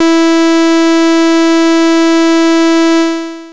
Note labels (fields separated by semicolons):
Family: bass; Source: synthesizer; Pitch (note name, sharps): E4; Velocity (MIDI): 50; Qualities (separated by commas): bright, distorted, long release